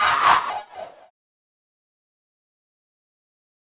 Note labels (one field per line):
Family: keyboard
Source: electronic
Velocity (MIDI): 100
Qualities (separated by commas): bright, distorted, fast decay, non-linear envelope